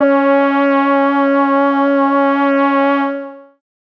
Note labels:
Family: voice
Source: synthesizer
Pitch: C#4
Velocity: 25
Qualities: long release

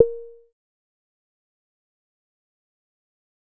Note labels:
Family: bass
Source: synthesizer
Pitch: A#4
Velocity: 25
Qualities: fast decay, percussive

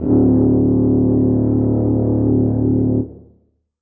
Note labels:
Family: brass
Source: acoustic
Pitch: D1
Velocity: 127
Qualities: dark, reverb

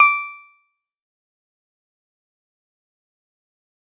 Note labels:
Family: guitar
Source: synthesizer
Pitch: D6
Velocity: 75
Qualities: fast decay, percussive

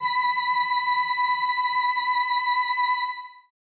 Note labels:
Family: keyboard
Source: synthesizer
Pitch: B5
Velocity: 127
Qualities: bright

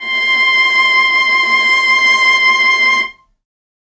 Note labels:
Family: string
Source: acoustic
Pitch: C6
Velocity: 25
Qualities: reverb

